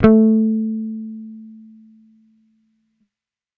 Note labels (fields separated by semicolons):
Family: bass; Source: electronic; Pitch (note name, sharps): A3; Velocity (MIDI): 75